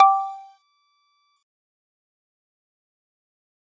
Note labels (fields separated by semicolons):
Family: mallet percussion; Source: acoustic; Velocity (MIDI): 75; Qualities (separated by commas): fast decay, multiphonic, percussive